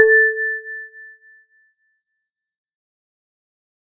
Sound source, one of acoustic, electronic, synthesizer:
acoustic